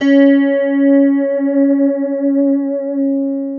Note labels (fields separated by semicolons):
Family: guitar; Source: electronic; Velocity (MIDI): 50; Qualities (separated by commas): long release, multiphonic, non-linear envelope